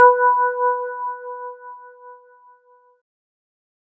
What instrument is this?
electronic keyboard